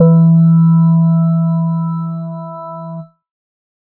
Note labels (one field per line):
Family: organ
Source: electronic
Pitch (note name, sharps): E3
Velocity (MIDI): 50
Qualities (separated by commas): dark